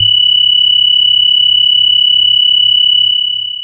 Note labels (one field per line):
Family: bass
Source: synthesizer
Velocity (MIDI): 50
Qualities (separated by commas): long release